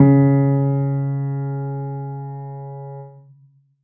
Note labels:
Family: keyboard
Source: acoustic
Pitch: C#3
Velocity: 75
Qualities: reverb

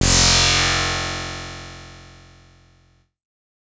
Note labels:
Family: bass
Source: synthesizer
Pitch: F1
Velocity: 50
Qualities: bright, distorted

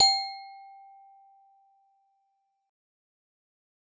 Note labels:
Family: mallet percussion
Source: acoustic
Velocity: 50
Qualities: fast decay, percussive

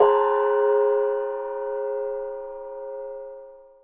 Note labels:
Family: mallet percussion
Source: acoustic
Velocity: 75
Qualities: long release

